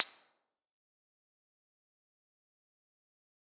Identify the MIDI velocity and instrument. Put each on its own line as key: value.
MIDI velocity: 127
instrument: acoustic mallet percussion instrument